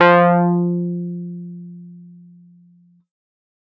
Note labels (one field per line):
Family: keyboard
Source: electronic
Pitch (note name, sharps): F3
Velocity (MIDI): 75